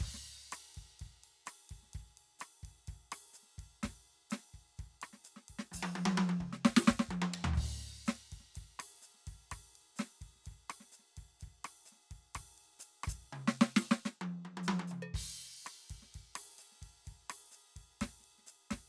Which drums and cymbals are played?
crash, ride, hi-hat pedal, percussion, snare, cross-stick, high tom, mid tom, floor tom and kick